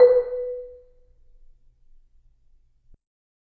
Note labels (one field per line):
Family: mallet percussion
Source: acoustic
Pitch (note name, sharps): B4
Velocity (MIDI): 50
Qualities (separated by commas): dark, reverb